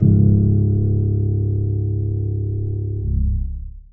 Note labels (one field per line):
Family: keyboard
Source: acoustic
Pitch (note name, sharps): C#1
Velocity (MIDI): 25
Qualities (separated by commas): dark, reverb